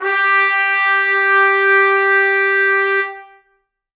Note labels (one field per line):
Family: brass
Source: acoustic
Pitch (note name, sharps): G4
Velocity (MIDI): 100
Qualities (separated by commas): reverb